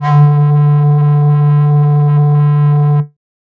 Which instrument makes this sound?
synthesizer flute